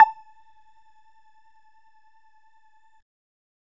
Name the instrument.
synthesizer bass